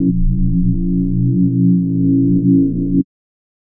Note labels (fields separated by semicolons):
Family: mallet percussion; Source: electronic; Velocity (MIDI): 50; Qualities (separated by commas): multiphonic, non-linear envelope